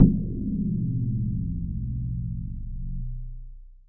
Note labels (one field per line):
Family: mallet percussion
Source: electronic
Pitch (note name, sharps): B-1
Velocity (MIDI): 50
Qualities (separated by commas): long release